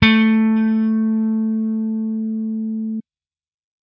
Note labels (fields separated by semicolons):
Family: bass; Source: electronic; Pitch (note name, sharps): A3; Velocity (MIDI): 127